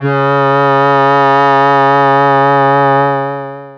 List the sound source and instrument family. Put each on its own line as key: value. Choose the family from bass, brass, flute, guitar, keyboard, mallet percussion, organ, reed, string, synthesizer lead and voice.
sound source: synthesizer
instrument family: voice